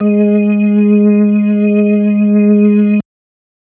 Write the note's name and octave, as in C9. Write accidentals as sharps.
G#3